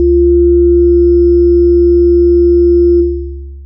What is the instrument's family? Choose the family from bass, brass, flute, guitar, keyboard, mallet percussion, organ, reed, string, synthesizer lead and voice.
synthesizer lead